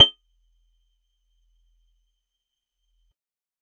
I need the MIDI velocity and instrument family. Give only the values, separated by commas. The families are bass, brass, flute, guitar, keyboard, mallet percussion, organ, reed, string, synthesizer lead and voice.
127, guitar